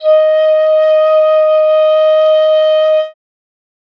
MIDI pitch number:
75